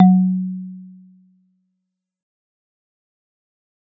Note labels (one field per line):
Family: mallet percussion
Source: acoustic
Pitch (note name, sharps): F#3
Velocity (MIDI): 25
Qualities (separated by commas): dark, fast decay